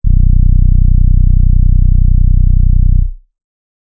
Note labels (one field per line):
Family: keyboard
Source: electronic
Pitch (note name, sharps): B0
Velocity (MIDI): 25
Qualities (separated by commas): dark